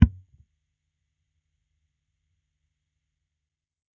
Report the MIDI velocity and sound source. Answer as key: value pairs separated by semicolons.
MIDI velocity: 25; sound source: electronic